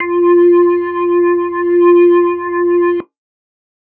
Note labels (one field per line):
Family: organ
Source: electronic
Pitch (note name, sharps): F4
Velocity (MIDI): 50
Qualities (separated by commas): distorted